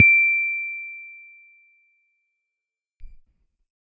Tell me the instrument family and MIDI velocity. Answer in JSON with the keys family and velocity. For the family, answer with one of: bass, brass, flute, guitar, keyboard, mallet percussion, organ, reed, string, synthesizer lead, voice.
{"family": "keyboard", "velocity": 50}